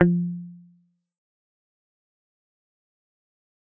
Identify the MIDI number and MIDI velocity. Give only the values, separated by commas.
53, 50